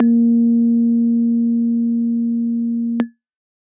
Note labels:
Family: keyboard; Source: electronic; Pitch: A#3; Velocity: 25

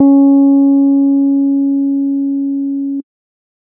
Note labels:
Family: keyboard; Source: electronic; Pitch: C#4; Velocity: 75; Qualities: dark

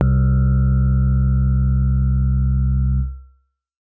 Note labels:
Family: keyboard; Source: acoustic; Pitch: C2; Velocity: 100

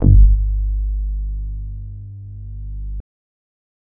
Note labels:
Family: bass; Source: synthesizer; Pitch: G1; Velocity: 25; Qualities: dark, distorted

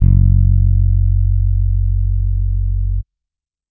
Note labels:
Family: bass; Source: electronic; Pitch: F#1; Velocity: 50

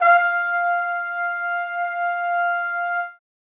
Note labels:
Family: brass; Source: acoustic; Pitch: F5; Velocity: 50; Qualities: reverb

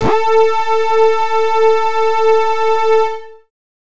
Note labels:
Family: bass; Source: synthesizer; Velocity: 75; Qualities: distorted

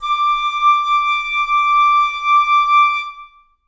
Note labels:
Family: reed; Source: acoustic; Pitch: D6; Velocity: 50; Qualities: reverb

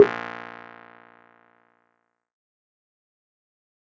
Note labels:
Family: keyboard; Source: electronic; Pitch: A#1; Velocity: 75; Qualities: fast decay, percussive

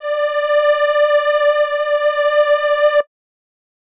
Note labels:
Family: reed; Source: acoustic; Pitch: D5; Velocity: 100

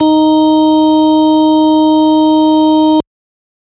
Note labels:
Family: organ; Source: electronic; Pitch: D#4; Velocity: 127

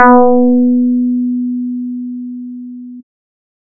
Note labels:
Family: bass; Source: synthesizer; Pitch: B3; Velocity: 100

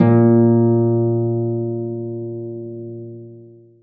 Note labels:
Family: string; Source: acoustic; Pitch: A#2; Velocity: 75; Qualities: long release, reverb

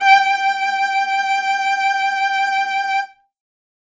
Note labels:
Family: string; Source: acoustic; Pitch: G5; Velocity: 127; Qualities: bright, reverb

